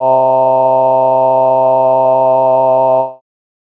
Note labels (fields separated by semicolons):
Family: voice; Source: synthesizer; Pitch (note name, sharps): C3; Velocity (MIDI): 75; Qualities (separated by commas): bright